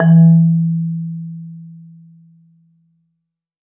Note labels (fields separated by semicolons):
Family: mallet percussion; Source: acoustic; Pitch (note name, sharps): E3; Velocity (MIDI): 75; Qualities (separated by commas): dark, reverb